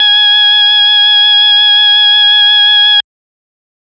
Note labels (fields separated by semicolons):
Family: organ; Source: electronic; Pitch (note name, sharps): G#5; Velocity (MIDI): 75; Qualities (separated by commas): distorted